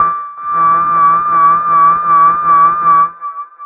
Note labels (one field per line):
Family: bass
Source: synthesizer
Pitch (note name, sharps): D6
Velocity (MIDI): 75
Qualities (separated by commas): long release, reverb